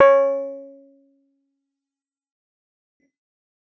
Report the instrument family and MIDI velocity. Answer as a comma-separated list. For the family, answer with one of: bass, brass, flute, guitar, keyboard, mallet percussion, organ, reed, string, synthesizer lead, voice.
keyboard, 75